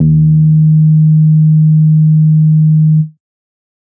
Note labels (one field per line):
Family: bass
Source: synthesizer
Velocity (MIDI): 50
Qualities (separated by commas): dark